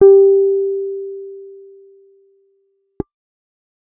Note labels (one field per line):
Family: bass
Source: synthesizer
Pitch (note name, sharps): G4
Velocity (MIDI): 25